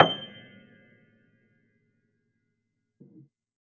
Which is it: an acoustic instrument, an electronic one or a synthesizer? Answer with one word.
acoustic